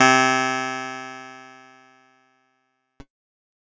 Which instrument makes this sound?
electronic keyboard